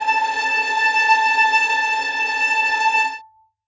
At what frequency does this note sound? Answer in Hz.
880 Hz